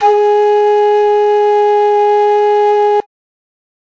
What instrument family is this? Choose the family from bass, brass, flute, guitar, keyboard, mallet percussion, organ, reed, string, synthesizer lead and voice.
flute